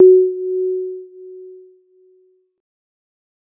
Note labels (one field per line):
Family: keyboard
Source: electronic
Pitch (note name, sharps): F#4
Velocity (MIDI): 50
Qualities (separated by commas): dark, fast decay